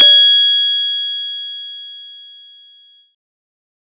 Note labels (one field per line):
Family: bass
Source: synthesizer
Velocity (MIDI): 100